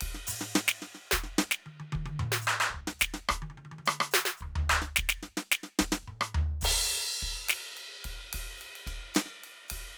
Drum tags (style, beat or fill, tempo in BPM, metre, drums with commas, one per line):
blues shuffle
beat
72 BPM
4/4
crash, ride, ride bell, closed hi-hat, hi-hat pedal, percussion, snare, cross-stick, high tom, mid tom, floor tom, kick